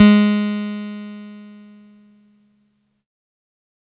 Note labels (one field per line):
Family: keyboard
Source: electronic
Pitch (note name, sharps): G#3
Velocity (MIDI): 50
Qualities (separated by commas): bright, distorted